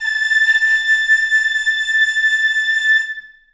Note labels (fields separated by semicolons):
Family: flute; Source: acoustic; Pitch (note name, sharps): A6; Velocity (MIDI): 100; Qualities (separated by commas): reverb